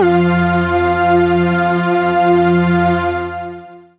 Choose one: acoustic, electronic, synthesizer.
synthesizer